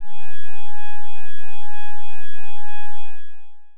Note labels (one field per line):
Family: organ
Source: electronic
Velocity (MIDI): 25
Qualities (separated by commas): distorted, long release